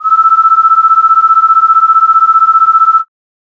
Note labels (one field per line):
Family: flute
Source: synthesizer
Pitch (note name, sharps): E6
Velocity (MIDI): 25